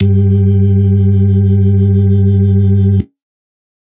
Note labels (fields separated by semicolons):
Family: organ; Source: electronic; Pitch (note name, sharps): G2; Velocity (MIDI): 50